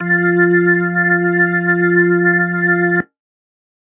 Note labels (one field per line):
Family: organ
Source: electronic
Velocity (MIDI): 100